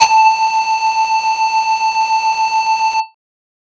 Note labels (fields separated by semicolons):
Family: flute; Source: synthesizer; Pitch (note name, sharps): A5; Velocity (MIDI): 127; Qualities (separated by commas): distorted